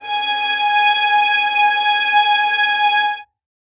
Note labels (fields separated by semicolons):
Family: string; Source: acoustic; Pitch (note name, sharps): G#5; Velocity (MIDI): 50; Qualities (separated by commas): reverb